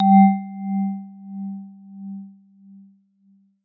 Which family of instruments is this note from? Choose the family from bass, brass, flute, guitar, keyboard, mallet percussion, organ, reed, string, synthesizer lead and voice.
mallet percussion